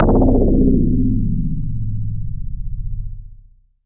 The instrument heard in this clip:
synthesizer lead